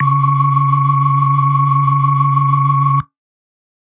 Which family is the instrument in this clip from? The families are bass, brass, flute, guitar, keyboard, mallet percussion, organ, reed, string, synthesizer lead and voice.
organ